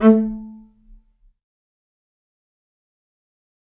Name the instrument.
acoustic string instrument